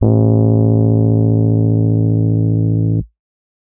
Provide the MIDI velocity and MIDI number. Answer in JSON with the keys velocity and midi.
{"velocity": 100, "midi": 33}